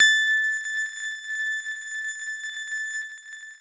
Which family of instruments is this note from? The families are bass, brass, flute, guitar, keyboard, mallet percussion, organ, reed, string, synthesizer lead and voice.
guitar